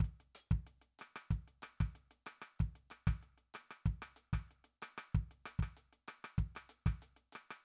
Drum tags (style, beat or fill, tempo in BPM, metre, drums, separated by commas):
Afrobeat, beat, 94 BPM, 4/4, closed hi-hat, cross-stick, kick